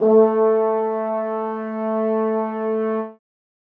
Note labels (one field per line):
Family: brass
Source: acoustic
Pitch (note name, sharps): A3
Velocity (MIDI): 75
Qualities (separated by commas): reverb